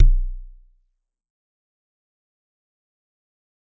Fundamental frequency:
30.87 Hz